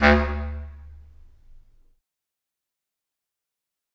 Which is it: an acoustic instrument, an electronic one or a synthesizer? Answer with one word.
acoustic